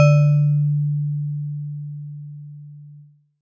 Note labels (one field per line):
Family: mallet percussion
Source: acoustic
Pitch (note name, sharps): D3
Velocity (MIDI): 75